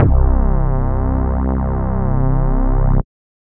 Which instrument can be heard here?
synthesizer bass